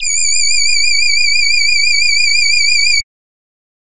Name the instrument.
synthesizer voice